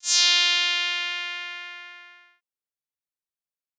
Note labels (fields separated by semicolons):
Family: bass; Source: synthesizer; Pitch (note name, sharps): F4; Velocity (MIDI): 127; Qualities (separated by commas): bright, distorted, fast decay